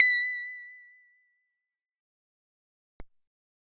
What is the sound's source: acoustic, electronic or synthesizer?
synthesizer